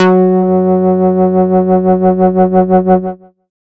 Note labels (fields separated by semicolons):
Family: bass; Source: synthesizer; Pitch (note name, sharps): F#3; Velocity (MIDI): 127; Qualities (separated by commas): distorted